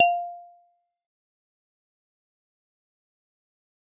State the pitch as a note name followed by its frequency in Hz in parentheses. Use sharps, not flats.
F5 (698.5 Hz)